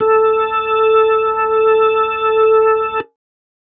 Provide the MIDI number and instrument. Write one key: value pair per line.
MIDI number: 69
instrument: electronic organ